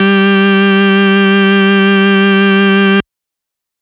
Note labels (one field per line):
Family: organ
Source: electronic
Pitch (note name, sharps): G3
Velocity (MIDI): 75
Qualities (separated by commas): bright, distorted